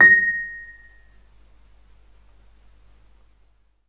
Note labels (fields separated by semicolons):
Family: keyboard; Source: electronic; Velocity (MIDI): 50; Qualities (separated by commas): percussive